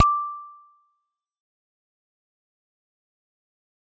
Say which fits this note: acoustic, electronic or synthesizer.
acoustic